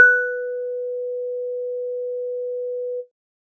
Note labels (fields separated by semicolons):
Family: keyboard; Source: electronic; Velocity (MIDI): 75